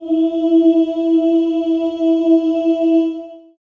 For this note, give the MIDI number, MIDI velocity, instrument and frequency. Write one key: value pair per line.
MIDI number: 64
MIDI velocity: 100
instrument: acoustic voice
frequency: 329.6 Hz